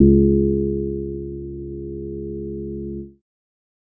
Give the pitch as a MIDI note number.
37